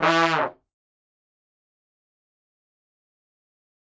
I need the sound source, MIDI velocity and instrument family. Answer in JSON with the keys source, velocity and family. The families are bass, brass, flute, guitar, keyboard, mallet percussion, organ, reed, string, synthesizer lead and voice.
{"source": "acoustic", "velocity": 25, "family": "brass"}